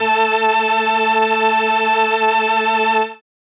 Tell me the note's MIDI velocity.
127